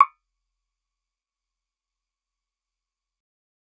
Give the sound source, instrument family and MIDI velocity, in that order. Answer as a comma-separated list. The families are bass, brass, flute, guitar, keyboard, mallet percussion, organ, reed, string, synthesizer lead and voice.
synthesizer, bass, 75